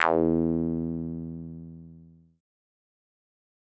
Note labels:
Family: synthesizer lead; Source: synthesizer; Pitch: E2; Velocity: 127; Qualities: distorted, fast decay

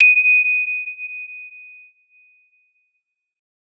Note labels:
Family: mallet percussion; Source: acoustic; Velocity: 75; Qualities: bright, non-linear envelope

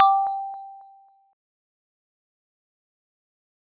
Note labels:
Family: mallet percussion; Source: acoustic; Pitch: G5; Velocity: 25; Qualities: fast decay

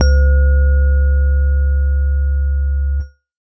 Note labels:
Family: keyboard; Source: electronic; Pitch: C#2; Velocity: 127

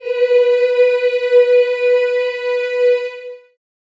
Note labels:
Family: voice; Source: acoustic; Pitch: B4; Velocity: 127; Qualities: reverb

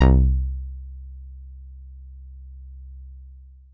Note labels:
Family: guitar; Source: synthesizer; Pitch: C2; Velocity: 25; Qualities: long release

